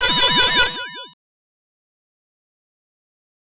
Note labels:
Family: bass; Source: synthesizer; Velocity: 75; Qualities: bright, distorted, fast decay, multiphonic

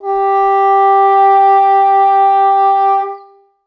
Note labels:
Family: reed; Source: acoustic; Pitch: G4; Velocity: 25; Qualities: reverb

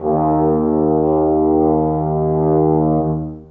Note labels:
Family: brass; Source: acoustic; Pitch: D#2; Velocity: 25; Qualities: long release, reverb

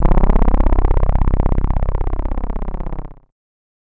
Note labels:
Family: bass; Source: synthesizer; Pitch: C0; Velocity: 100; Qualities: bright, distorted

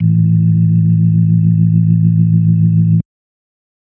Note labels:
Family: organ; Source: electronic; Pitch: A1; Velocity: 50; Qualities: dark

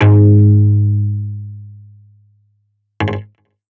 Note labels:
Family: guitar; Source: electronic; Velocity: 100; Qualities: distorted

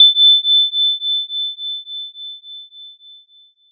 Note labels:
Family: mallet percussion; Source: electronic; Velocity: 100; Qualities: bright, multiphonic

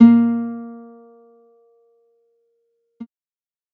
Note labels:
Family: guitar; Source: electronic; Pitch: A#3; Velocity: 100

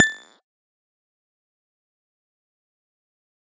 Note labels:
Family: guitar; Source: electronic; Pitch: A6; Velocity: 75; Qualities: fast decay, percussive

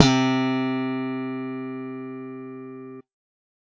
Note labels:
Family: bass; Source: electronic; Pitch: C3; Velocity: 100; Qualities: bright

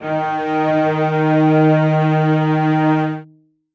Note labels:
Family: string; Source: acoustic; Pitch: D#3; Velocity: 127; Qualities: reverb

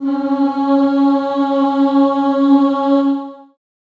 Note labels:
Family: voice; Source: acoustic; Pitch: C#4; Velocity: 25; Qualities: long release, reverb

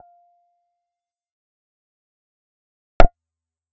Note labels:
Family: bass; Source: synthesizer; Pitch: F5; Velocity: 25; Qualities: reverb

